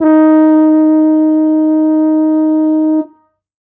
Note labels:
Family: brass; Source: acoustic; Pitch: D#4; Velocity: 75

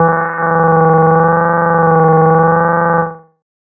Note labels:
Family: bass; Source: synthesizer; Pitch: E3; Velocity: 100; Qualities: distorted, tempo-synced

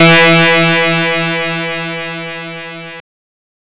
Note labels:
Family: guitar; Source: synthesizer; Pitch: E3; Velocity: 75; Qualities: bright, distorted

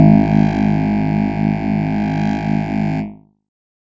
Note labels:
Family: keyboard; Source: electronic; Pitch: G#1; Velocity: 127; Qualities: bright, distorted, multiphonic

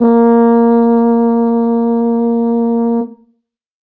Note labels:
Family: brass; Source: acoustic; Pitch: A#3; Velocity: 100

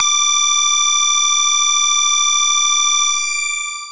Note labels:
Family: bass; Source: synthesizer; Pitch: D6; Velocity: 127; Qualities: bright, distorted, long release

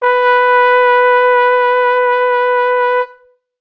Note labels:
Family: brass; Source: acoustic; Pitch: B4; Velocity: 75

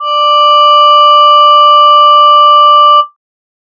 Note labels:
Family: voice; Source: synthesizer; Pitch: D5; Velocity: 75

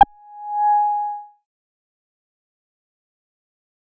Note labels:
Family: bass; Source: synthesizer; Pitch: G#5; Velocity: 50; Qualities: distorted, fast decay

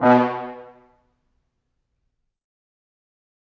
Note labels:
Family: brass; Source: acoustic; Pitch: B2; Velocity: 127; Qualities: fast decay, percussive, reverb

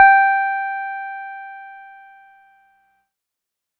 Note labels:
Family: keyboard; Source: electronic; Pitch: G5; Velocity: 100; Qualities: distorted

